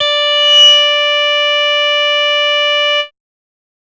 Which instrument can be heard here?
synthesizer bass